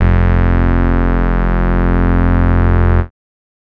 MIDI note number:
29